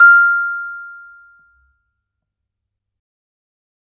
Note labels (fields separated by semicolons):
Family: mallet percussion; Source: acoustic; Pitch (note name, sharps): F6; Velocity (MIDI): 50; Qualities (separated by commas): reverb